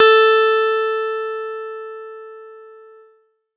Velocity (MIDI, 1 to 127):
75